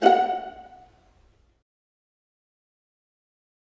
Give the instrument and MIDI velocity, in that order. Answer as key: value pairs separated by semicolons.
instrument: acoustic string instrument; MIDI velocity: 25